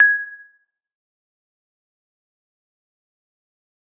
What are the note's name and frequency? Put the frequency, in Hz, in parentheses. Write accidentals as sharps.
G#6 (1661 Hz)